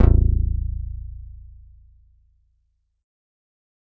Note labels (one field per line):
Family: bass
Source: synthesizer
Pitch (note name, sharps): A0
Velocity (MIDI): 127